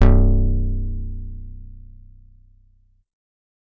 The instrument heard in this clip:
synthesizer bass